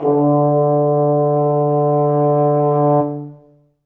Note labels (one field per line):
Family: brass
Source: acoustic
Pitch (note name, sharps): D3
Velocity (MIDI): 25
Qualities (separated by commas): dark, reverb